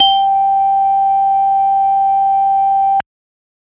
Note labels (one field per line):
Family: organ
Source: electronic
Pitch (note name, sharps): G5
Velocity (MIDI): 25